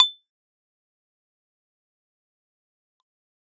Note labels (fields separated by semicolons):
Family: keyboard; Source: electronic; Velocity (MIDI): 25; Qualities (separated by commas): fast decay, percussive